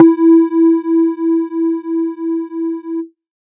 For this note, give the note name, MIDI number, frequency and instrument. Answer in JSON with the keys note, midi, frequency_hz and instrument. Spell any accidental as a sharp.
{"note": "E4", "midi": 64, "frequency_hz": 329.6, "instrument": "synthesizer lead"}